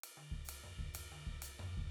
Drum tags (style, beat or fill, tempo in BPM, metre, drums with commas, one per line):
jazz
fill
125 BPM
4/4
ride, hi-hat pedal, high tom, floor tom, kick